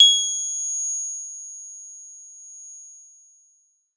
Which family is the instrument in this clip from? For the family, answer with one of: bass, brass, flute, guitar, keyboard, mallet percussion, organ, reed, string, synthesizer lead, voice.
mallet percussion